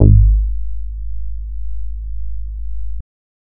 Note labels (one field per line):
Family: bass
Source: synthesizer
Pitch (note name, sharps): G#1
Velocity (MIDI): 75